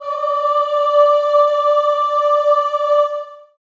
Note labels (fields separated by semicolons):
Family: voice; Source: acoustic; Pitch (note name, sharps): D5; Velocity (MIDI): 75; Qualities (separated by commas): long release, reverb